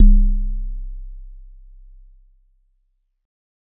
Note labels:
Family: mallet percussion; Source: acoustic; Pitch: C1; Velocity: 100; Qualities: dark

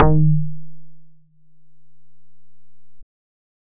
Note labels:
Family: bass; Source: synthesizer; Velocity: 50

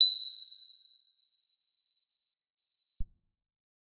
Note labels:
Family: guitar; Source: electronic; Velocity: 127; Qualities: bright, percussive, reverb

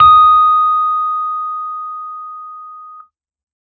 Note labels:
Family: keyboard; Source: electronic; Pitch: D#6; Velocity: 127

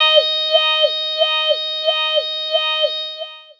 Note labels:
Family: voice; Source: synthesizer; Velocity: 127; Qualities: long release, non-linear envelope, tempo-synced

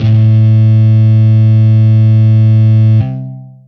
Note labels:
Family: guitar; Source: electronic; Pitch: A2; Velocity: 50; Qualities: bright, distorted, long release

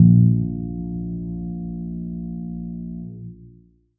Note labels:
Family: keyboard; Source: acoustic; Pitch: A#1; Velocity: 25; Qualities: dark, long release, reverb

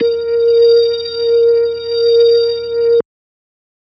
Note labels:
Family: organ; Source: electronic; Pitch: A#4; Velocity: 127

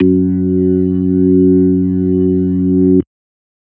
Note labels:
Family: organ; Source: electronic; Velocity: 100

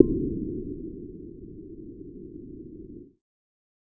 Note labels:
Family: bass; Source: synthesizer; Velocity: 75

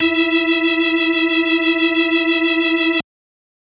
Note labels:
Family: organ; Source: electronic; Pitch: E4; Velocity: 75

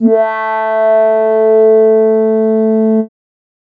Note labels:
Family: keyboard; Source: synthesizer; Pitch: A3; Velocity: 50

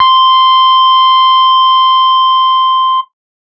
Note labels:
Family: guitar; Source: electronic; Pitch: C6; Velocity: 127; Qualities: distorted

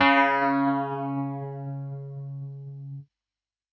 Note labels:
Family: keyboard; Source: electronic; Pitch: C#3; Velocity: 127

